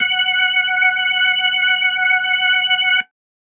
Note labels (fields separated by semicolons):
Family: organ; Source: electronic; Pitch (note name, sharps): F#5; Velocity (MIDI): 25